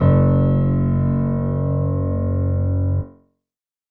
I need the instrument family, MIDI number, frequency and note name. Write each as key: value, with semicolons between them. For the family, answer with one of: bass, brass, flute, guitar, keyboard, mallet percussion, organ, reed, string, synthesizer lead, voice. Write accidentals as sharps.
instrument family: keyboard; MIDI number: 30; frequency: 46.25 Hz; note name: F#1